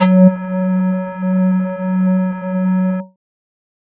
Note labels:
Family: flute; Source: synthesizer; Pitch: F#3; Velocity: 75; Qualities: distorted

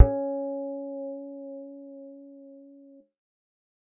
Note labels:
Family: bass; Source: synthesizer; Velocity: 25; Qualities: dark, reverb

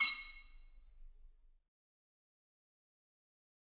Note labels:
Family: flute; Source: acoustic; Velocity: 75; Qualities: bright, fast decay, percussive, reverb

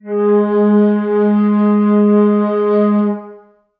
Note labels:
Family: flute; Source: acoustic; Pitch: G#3; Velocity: 100; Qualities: long release, reverb

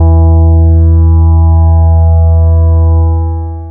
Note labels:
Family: bass; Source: synthesizer; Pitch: E2; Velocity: 75; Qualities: long release

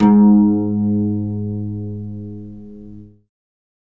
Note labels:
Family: guitar; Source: acoustic; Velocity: 25; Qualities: reverb

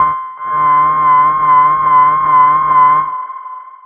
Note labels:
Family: bass; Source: synthesizer; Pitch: C6; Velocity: 50; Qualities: long release, reverb

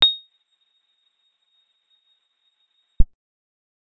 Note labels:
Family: guitar; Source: acoustic; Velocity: 25; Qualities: percussive

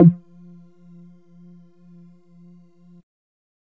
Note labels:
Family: bass; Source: synthesizer; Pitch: F3; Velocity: 25; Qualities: percussive

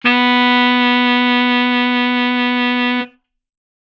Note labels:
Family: reed; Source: acoustic; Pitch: B3; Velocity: 127; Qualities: bright

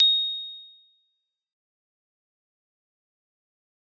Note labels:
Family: mallet percussion; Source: acoustic; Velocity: 127; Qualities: bright, fast decay, percussive

